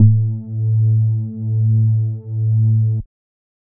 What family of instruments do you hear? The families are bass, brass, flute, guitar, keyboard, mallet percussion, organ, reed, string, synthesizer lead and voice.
bass